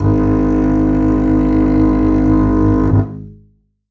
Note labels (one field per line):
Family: string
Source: acoustic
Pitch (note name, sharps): G#1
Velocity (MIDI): 100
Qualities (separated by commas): reverb